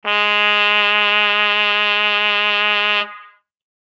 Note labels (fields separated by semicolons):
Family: brass; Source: acoustic; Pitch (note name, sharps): G#3; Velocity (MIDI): 127; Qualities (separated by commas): distorted